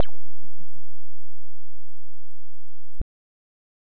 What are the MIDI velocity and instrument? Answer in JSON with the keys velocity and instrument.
{"velocity": 50, "instrument": "synthesizer bass"}